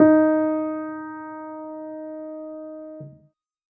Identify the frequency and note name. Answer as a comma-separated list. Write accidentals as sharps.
311.1 Hz, D#4